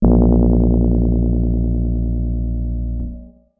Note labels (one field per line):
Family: keyboard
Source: electronic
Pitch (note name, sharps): A#1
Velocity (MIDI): 25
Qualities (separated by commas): dark, distorted